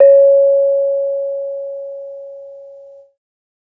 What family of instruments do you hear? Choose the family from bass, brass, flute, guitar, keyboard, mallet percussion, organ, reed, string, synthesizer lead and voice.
mallet percussion